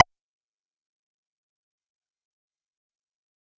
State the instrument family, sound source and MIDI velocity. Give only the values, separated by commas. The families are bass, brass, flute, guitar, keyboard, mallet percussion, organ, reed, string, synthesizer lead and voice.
bass, synthesizer, 127